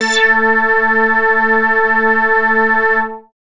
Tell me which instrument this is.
synthesizer bass